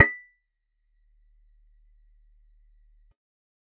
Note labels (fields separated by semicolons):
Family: guitar; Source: acoustic; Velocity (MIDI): 75; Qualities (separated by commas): percussive